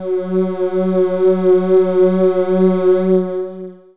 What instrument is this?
synthesizer voice